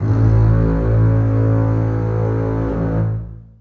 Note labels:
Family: string; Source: acoustic; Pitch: A1; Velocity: 100; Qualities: long release, reverb

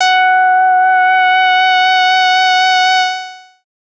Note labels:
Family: bass; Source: synthesizer; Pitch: F#5; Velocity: 100; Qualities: distorted, long release

